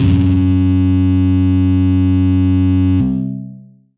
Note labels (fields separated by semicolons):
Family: guitar; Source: electronic; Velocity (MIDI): 75; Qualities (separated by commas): bright, distorted, long release